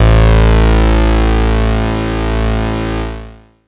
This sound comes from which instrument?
synthesizer bass